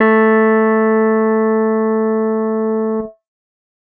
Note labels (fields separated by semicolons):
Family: guitar; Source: electronic; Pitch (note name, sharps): A3; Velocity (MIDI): 75; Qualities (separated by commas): reverb